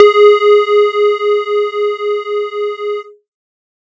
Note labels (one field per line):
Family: synthesizer lead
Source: synthesizer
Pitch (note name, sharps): G#4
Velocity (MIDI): 127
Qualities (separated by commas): distorted